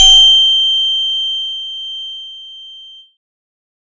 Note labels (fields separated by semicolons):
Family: keyboard; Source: electronic; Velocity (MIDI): 50; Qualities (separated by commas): bright